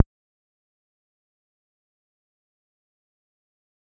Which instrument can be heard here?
synthesizer bass